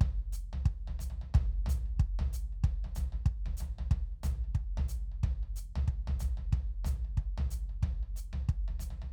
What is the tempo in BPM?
185 BPM